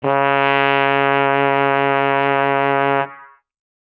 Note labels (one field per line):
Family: brass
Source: acoustic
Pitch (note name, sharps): C#3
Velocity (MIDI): 100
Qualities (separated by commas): bright